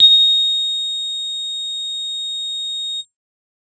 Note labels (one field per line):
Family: bass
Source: synthesizer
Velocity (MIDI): 50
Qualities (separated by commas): bright